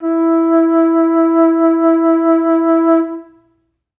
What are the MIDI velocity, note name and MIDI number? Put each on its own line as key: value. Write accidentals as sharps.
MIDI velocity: 25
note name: E4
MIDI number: 64